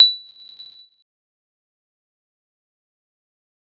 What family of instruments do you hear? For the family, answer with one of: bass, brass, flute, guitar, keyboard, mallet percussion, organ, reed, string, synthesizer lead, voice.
mallet percussion